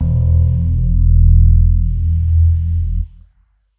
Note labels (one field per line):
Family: keyboard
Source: electronic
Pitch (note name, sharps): E1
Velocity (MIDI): 50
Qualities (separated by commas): dark